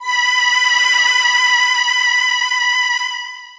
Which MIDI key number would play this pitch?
83